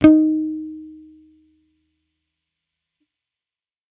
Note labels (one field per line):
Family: bass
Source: electronic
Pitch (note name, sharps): D#4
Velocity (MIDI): 25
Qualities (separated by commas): fast decay